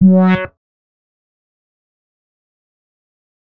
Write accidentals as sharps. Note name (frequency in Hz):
F#3 (185 Hz)